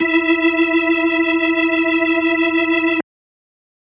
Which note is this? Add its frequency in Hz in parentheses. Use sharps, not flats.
E4 (329.6 Hz)